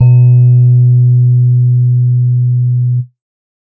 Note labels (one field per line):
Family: keyboard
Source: electronic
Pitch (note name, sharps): B2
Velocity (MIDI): 100